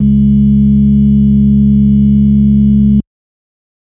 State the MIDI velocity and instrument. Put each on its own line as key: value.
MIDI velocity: 75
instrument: electronic organ